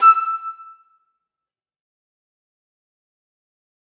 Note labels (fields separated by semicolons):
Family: flute; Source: acoustic; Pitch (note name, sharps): E6; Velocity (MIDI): 127; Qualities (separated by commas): fast decay, percussive, reverb